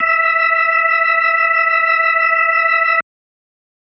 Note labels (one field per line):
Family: organ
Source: electronic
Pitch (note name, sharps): E5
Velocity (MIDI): 75